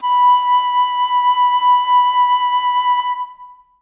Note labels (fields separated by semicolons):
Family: flute; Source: acoustic; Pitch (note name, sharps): B5; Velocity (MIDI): 75; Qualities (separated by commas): long release, reverb